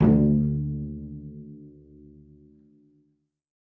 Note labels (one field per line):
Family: string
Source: acoustic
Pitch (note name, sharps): D2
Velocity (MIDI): 75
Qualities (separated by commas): dark, reverb